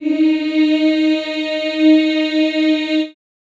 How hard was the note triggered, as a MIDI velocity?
127